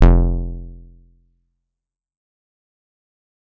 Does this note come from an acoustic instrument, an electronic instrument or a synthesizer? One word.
electronic